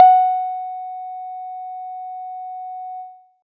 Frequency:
740 Hz